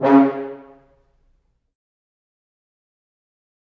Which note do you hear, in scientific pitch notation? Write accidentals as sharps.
C#3